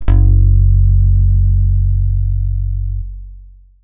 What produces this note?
electronic guitar